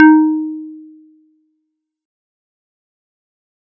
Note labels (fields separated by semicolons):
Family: mallet percussion; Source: acoustic; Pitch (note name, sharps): D#4; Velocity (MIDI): 100; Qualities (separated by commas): fast decay